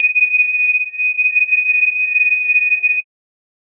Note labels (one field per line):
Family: mallet percussion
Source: electronic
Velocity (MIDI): 100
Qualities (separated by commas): multiphonic, non-linear envelope